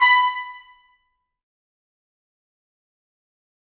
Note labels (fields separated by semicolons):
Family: brass; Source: acoustic; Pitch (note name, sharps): B5; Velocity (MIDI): 127; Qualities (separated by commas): bright, fast decay, percussive, reverb